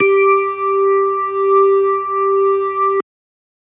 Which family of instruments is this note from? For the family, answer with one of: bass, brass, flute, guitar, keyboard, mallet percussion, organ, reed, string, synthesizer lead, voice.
organ